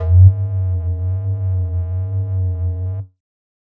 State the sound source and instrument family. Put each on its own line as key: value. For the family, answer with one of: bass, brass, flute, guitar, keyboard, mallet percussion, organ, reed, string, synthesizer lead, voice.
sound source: synthesizer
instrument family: flute